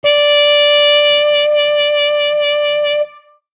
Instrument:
acoustic brass instrument